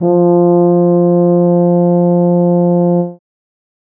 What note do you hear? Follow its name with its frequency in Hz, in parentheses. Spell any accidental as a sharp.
F3 (174.6 Hz)